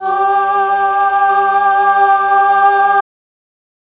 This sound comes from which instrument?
electronic voice